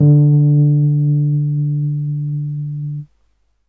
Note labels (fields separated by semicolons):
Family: keyboard; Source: electronic; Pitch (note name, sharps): D3; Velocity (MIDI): 50; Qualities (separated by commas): dark